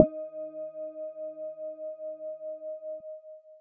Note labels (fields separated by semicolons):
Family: mallet percussion; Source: electronic; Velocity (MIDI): 50